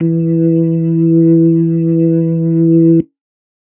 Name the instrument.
electronic organ